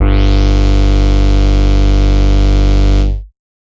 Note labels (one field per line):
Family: bass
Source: synthesizer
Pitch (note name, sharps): G1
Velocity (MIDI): 75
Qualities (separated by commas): bright, distorted